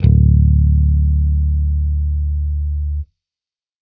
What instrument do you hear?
electronic bass